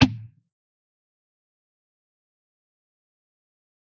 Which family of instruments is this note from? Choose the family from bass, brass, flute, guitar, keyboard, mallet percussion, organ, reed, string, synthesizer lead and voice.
guitar